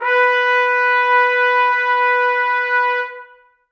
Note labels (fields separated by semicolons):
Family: brass; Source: acoustic; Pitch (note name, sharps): B4; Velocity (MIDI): 100; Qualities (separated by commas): reverb